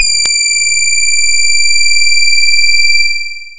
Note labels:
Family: voice; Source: synthesizer; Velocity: 50; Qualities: bright, long release

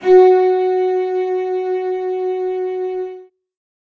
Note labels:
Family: string; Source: acoustic; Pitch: F#4; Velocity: 127; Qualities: reverb

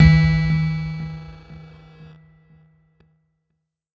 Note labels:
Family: keyboard; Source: electronic; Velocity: 100; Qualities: bright, distorted

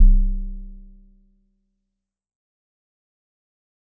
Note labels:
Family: mallet percussion; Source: acoustic; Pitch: C1; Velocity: 50; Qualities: dark, fast decay

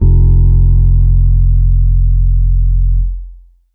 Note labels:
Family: keyboard; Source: electronic; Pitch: F1; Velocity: 25; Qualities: long release

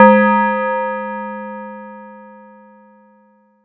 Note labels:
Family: mallet percussion; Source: acoustic; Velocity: 75; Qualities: multiphonic

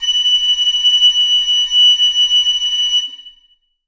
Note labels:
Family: reed; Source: acoustic; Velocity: 75; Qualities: bright, reverb

